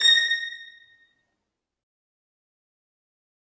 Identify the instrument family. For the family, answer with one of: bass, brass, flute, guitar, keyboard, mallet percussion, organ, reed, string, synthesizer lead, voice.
string